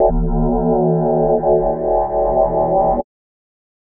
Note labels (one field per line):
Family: mallet percussion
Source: electronic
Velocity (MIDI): 100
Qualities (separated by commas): multiphonic, non-linear envelope